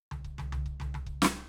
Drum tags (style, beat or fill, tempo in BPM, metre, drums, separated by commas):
punk, fill, 144 BPM, 4/4, snare, high tom, floor tom, kick